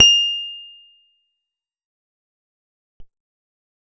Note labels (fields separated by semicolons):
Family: guitar; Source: acoustic; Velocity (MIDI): 50; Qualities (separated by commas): bright, fast decay, percussive